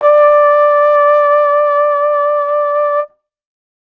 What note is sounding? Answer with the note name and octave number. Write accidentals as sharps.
D5